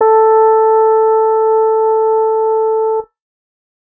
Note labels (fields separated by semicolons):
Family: guitar; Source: electronic; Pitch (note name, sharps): A4; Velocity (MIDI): 50; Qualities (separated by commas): reverb